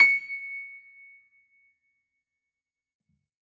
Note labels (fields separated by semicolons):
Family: keyboard; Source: acoustic; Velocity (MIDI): 100; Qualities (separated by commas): fast decay